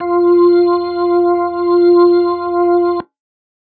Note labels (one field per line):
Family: organ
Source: electronic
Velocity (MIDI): 50